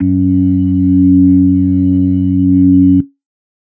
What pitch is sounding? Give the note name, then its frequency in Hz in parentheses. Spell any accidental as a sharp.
F#2 (92.5 Hz)